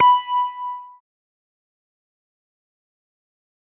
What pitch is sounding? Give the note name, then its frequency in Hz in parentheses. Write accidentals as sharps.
B5 (987.8 Hz)